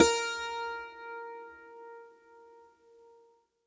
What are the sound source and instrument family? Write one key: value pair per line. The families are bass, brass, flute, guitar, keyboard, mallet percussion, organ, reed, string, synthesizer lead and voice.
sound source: acoustic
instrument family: guitar